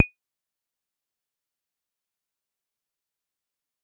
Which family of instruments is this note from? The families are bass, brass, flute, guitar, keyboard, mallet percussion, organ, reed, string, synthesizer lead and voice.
bass